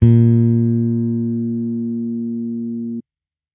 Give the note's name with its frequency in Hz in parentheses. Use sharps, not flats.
A#2 (116.5 Hz)